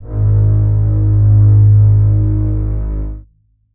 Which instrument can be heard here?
acoustic string instrument